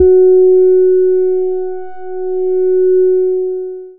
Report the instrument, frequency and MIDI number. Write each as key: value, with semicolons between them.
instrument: synthesizer bass; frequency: 370 Hz; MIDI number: 66